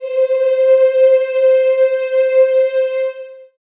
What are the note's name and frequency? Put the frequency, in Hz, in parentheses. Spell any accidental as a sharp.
C5 (523.3 Hz)